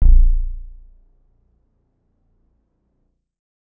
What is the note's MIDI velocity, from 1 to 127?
25